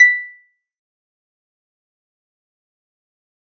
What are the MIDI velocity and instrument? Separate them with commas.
127, acoustic guitar